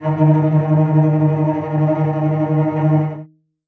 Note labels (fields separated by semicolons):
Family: string; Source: acoustic; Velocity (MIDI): 75; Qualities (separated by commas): non-linear envelope, reverb